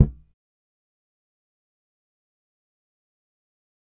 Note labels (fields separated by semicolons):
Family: bass; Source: electronic; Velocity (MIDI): 25; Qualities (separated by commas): fast decay, percussive